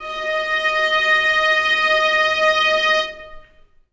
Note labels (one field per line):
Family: string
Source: acoustic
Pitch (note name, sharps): D#5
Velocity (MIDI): 50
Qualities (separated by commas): long release, reverb